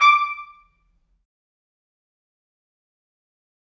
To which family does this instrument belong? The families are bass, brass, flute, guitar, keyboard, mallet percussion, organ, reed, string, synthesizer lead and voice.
brass